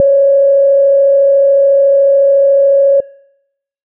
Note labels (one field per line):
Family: bass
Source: synthesizer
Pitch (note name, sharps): C#5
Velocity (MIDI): 127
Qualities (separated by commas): dark